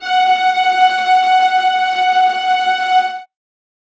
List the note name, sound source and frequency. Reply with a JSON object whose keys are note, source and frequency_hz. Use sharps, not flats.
{"note": "F#5", "source": "acoustic", "frequency_hz": 740}